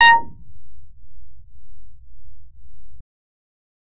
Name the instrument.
synthesizer bass